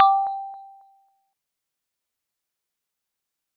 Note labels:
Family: mallet percussion; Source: acoustic; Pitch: G5; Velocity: 50; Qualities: fast decay, percussive

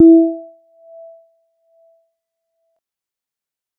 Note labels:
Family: mallet percussion; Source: electronic; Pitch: E4; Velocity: 25; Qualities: percussive

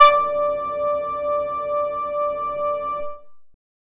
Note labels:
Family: bass; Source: synthesizer; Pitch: D5; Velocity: 75; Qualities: distorted, long release

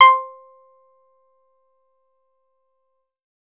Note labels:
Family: bass; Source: synthesizer; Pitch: C6; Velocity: 100; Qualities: percussive

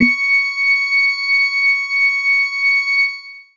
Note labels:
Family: organ; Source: electronic; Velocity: 127; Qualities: reverb

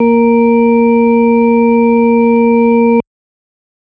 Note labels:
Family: organ; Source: electronic; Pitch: A#3; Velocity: 25

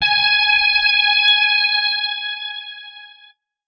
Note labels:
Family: guitar; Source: electronic; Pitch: G#5; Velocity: 127

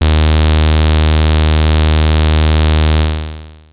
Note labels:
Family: bass; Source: synthesizer; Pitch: D#2; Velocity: 75; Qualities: bright, distorted, long release

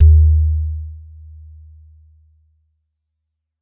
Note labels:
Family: mallet percussion; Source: acoustic; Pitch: D#2; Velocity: 75; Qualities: dark, non-linear envelope

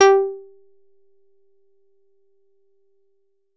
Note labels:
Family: guitar; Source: synthesizer; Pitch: G4; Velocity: 100; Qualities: percussive

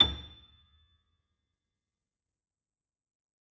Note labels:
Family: keyboard; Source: acoustic; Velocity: 50; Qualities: fast decay, percussive

